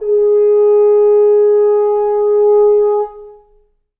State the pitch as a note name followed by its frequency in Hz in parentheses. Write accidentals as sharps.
G#4 (415.3 Hz)